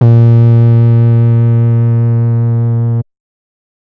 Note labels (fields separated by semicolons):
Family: bass; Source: synthesizer; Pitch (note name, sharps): A#2; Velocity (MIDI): 100; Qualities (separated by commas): distorted